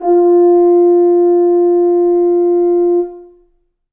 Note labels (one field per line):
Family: brass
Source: acoustic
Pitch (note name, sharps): F4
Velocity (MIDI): 50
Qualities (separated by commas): reverb